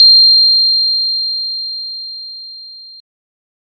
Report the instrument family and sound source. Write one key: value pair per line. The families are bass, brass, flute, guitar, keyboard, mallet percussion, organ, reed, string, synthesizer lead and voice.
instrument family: organ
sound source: electronic